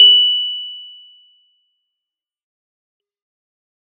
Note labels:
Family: keyboard; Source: acoustic; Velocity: 127; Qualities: bright, fast decay

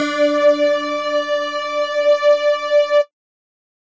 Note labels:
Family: mallet percussion; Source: electronic; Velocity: 127

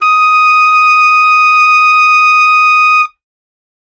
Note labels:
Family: reed; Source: acoustic; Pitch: D#6; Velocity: 127

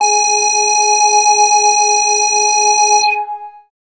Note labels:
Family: bass; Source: synthesizer; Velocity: 127; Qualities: distorted, long release, multiphonic

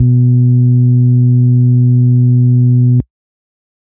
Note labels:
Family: organ; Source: electronic; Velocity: 127; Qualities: distorted

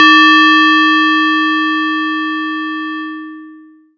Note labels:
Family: mallet percussion; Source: acoustic; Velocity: 50; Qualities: distorted, long release

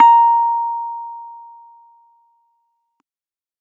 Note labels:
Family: keyboard; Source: electronic; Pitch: A#5; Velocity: 50

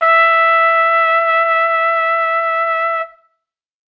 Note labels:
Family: brass; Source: acoustic; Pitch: E5; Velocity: 75

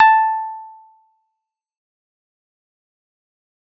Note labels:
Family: keyboard; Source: electronic; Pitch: A5; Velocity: 127; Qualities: fast decay

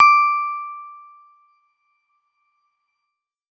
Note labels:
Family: keyboard; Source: electronic; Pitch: D6; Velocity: 100

